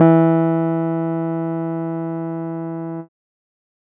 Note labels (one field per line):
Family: keyboard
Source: electronic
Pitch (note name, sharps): E3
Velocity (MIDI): 75